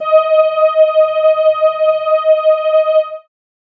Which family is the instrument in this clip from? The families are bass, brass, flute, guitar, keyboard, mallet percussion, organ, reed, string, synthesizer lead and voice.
keyboard